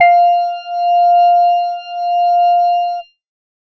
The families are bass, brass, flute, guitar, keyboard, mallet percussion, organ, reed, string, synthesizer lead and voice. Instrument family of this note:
organ